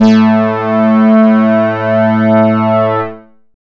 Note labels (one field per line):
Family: bass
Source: synthesizer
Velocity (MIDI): 100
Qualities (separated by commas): bright, distorted